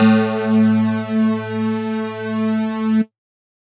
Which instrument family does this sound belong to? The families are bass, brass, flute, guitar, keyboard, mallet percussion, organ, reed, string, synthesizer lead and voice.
mallet percussion